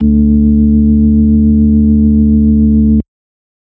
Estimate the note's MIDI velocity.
100